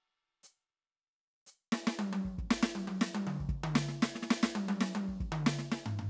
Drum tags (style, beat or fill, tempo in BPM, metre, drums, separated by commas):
rock, fill, 118 BPM, 4/4, hi-hat pedal, snare, high tom, mid tom, floor tom, kick